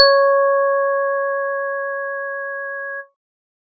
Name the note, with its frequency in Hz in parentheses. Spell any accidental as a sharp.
C#5 (554.4 Hz)